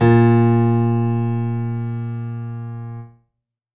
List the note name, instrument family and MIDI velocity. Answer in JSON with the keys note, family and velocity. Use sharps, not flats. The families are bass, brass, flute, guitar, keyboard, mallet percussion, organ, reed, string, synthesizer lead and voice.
{"note": "A#2", "family": "keyboard", "velocity": 100}